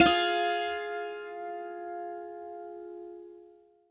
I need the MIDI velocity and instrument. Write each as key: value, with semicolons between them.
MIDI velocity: 50; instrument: acoustic guitar